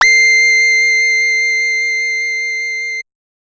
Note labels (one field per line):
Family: bass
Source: synthesizer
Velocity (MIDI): 75